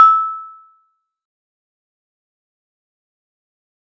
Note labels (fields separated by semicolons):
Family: mallet percussion; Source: acoustic; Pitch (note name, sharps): E6; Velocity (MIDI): 75; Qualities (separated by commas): fast decay, percussive